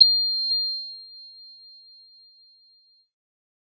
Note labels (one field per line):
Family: keyboard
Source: electronic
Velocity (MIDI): 100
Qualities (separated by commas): bright